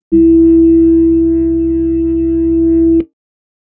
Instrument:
electronic organ